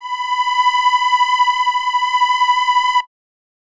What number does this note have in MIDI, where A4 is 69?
83